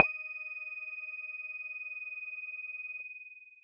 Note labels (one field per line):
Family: mallet percussion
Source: electronic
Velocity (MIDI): 75